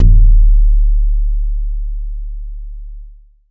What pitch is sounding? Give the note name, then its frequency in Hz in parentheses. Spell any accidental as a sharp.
D1 (36.71 Hz)